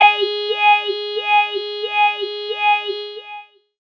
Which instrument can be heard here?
synthesizer voice